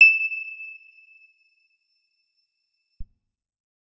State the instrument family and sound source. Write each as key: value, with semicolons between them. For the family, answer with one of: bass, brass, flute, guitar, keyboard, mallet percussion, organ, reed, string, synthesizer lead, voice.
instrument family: guitar; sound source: electronic